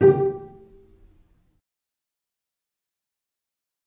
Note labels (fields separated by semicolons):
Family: string; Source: acoustic; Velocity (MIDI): 25; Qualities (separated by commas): fast decay, percussive, reverb